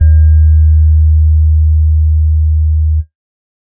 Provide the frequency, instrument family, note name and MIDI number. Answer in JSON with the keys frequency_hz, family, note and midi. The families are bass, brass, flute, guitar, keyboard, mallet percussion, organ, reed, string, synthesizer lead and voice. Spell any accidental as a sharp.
{"frequency_hz": 77.78, "family": "keyboard", "note": "D#2", "midi": 39}